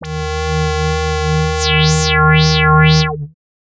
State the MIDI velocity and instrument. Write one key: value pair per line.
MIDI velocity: 127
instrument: synthesizer bass